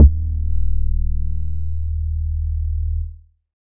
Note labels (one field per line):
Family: bass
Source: synthesizer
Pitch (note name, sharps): D#1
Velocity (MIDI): 25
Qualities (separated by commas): distorted